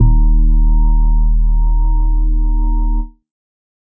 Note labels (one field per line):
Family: organ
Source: electronic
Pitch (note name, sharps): D#1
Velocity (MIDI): 75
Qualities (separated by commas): dark